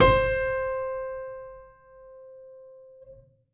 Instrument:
acoustic keyboard